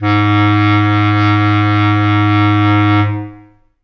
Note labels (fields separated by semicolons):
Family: reed; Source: acoustic; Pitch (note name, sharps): G#2; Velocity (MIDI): 75; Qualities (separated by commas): long release, reverb